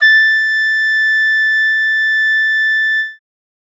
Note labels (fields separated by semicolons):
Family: reed; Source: acoustic; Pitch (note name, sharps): A6; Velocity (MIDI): 75; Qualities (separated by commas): bright